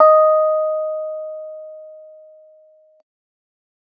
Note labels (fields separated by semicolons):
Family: keyboard; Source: electronic; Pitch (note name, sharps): D#5; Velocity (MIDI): 75